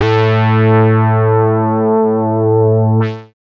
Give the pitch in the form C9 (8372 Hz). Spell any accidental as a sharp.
A2 (110 Hz)